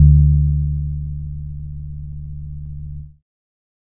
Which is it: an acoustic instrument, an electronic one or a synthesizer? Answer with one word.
electronic